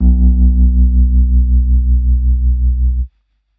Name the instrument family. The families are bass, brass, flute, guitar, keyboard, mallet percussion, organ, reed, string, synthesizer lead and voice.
keyboard